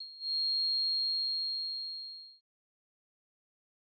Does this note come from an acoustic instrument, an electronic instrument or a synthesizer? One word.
synthesizer